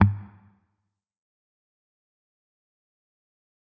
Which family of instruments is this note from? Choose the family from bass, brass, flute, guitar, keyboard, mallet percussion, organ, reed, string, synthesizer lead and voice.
guitar